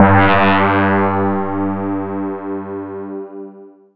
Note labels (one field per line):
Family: mallet percussion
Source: electronic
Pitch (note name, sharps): G2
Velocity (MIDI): 50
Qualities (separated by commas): bright, distorted, long release, non-linear envelope